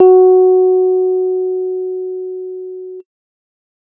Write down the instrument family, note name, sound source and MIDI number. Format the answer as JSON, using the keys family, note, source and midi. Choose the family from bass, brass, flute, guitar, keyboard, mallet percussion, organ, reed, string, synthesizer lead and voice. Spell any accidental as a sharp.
{"family": "keyboard", "note": "F#4", "source": "electronic", "midi": 66}